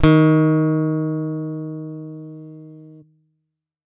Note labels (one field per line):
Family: guitar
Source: electronic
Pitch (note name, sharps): D#3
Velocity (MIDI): 100